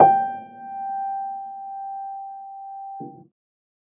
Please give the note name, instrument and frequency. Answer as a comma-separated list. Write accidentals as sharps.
G5, acoustic keyboard, 784 Hz